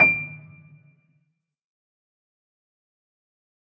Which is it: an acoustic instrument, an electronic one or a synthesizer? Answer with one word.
acoustic